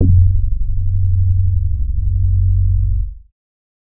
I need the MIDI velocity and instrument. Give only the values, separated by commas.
25, synthesizer bass